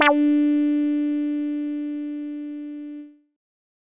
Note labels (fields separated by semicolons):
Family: bass; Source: synthesizer; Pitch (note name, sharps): D4; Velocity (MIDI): 75; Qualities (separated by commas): distorted